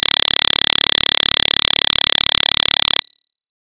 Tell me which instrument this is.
synthesizer bass